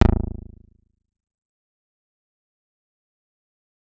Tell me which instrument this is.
synthesizer bass